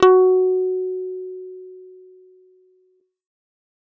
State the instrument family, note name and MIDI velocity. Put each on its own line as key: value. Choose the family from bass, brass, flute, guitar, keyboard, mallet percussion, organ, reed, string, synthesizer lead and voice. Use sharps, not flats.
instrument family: bass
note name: F#4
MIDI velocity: 127